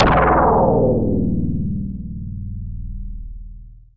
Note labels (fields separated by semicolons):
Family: synthesizer lead; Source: synthesizer; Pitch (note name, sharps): D#0; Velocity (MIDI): 127; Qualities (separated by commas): long release